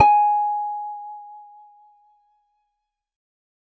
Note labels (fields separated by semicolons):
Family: guitar; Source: acoustic; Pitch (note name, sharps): G#5; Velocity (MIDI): 50